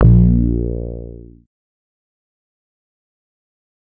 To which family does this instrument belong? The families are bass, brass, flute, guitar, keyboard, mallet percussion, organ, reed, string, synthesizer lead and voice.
bass